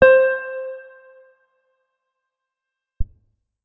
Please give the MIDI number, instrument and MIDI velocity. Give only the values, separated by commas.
72, electronic guitar, 25